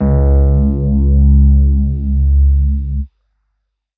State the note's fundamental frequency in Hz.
69.3 Hz